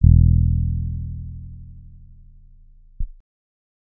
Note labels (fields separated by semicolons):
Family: keyboard; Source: electronic; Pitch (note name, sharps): E1; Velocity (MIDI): 25; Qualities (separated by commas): dark